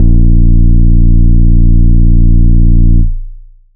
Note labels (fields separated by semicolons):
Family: bass; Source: synthesizer; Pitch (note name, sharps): A#0; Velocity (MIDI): 75; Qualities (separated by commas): long release